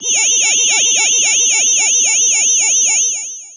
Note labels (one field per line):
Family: voice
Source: synthesizer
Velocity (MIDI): 25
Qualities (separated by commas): bright, distorted, long release